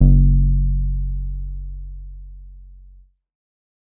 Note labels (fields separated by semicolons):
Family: bass; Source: synthesizer; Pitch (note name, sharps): F#1; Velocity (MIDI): 50; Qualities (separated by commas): dark